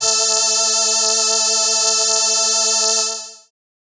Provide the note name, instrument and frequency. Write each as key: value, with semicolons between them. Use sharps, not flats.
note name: A3; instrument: synthesizer keyboard; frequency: 220 Hz